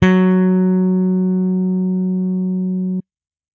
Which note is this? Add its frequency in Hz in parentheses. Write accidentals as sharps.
F#3 (185 Hz)